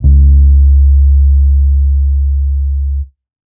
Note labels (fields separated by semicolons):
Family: bass; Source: electronic; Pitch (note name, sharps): C#2; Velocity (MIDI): 100; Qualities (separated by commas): dark